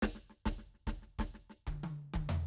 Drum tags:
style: Brazilian baião; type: fill; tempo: 95 BPM; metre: 4/4; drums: snare, high tom, floor tom, kick

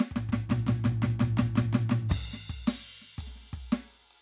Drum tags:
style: blues shuffle; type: beat; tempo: 112 BPM; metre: 4/4; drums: crash, ride, snare, floor tom, kick

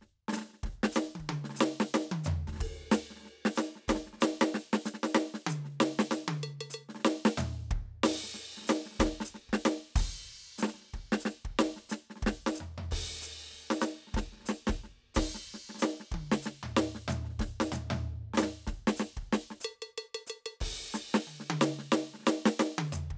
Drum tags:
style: New Orleans funk; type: beat; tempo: 93 BPM; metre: 4/4; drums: crash, ride, hi-hat pedal, percussion, snare, cross-stick, high tom, floor tom, kick

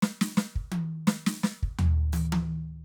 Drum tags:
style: New Orleans funk; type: fill; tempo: 84 BPM; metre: 4/4; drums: hi-hat pedal, snare, high tom, floor tom, kick

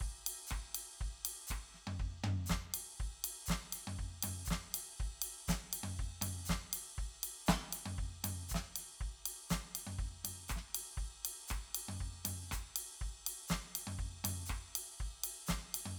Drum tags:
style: disco; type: beat; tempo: 120 BPM; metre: 4/4; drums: ride, closed hi-hat, hi-hat pedal, snare, cross-stick, high tom, kick

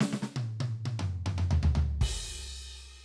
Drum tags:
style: rock; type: beat; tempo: 120 BPM; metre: 4/4; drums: crash, snare, high tom, mid tom, floor tom, kick

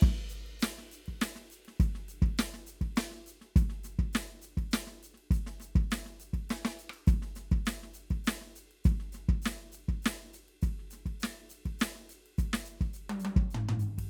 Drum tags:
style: rock; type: beat; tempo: 102 BPM; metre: 3/4; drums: ride, hi-hat pedal, snare, cross-stick, high tom, floor tom, kick

